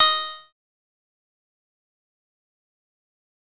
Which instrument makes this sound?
synthesizer bass